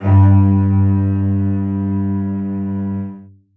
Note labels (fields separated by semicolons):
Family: string; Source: acoustic; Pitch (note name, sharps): G2; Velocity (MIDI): 127; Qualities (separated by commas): reverb